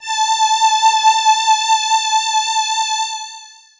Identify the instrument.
synthesizer voice